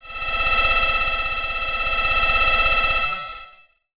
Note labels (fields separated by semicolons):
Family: bass; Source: synthesizer; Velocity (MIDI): 127; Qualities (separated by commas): long release, tempo-synced